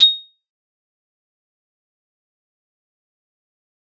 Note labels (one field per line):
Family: mallet percussion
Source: acoustic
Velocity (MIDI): 100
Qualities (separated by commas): bright, fast decay, percussive